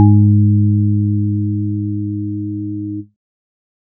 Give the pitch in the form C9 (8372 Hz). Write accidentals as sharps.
G#2 (103.8 Hz)